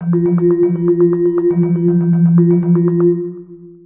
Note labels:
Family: mallet percussion; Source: synthesizer; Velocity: 50; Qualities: dark, long release, multiphonic, percussive, tempo-synced

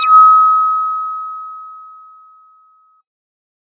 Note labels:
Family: bass; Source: synthesizer; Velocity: 100; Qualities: bright, distorted

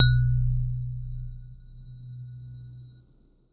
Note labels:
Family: keyboard; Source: electronic; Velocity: 100; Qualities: dark

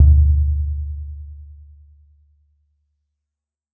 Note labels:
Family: mallet percussion; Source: acoustic; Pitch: D2; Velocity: 100; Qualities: dark, reverb

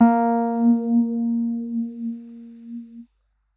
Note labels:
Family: keyboard; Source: electronic; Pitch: A#3; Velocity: 75

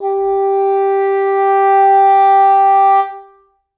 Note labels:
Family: reed; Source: acoustic; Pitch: G4; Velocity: 50; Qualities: reverb

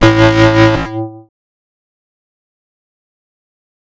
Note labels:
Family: bass; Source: synthesizer; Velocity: 50; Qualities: distorted, fast decay, multiphonic

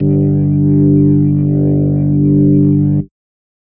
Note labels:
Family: organ; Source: electronic; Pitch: G1; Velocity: 127; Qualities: distorted

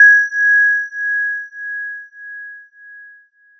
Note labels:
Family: mallet percussion; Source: electronic; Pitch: G#6; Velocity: 25; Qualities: multiphonic

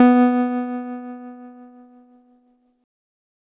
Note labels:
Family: keyboard; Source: electronic; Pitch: B3; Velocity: 25; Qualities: distorted

